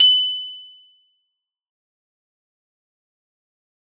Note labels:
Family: guitar; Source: acoustic; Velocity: 50; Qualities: bright, fast decay, percussive, reverb

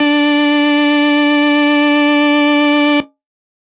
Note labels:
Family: organ; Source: electronic; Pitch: D4; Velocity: 127; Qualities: distorted

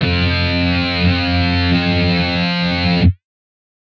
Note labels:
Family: guitar; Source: electronic; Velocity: 127; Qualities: bright, distorted

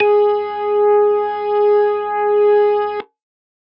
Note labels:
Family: organ; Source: electronic; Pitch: G#4; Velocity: 100

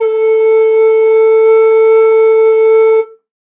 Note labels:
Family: flute; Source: acoustic; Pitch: A4; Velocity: 50

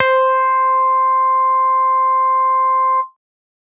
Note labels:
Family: bass; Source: synthesizer; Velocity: 100

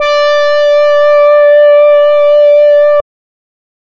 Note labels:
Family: reed; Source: synthesizer; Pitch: D5; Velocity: 50; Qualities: distorted, non-linear envelope

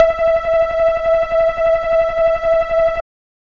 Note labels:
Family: bass; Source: synthesizer; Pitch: E5; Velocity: 75; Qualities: dark

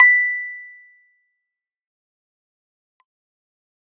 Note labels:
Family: keyboard; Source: electronic; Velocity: 100; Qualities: fast decay, percussive

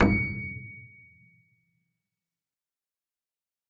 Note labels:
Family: keyboard; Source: acoustic; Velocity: 50; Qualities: reverb

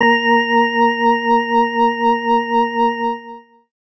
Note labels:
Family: organ; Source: electronic; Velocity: 50; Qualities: distorted

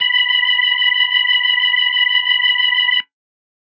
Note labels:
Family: organ; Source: electronic; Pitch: B5; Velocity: 50

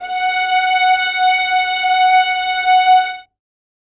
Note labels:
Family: string; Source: acoustic; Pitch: F#5; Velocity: 100; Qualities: reverb

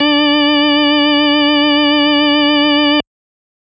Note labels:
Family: organ; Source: electronic; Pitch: D4; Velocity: 127; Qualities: distorted

